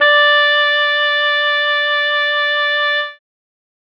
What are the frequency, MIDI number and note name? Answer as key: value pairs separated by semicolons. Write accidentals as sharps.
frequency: 587.3 Hz; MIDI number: 74; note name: D5